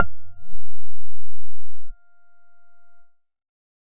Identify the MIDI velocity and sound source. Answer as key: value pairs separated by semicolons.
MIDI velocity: 25; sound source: synthesizer